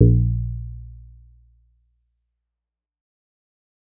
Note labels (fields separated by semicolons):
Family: bass; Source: synthesizer; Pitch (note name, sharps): A#1; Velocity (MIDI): 25; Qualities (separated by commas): dark, fast decay